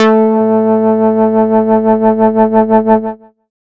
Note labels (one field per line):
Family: bass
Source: synthesizer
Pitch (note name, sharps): A3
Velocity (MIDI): 100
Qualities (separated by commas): distorted